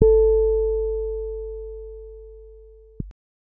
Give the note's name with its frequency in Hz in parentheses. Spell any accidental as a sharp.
A4 (440 Hz)